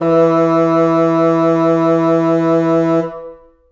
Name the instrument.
acoustic reed instrument